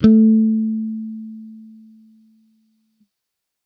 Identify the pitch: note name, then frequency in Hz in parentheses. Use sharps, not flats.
A3 (220 Hz)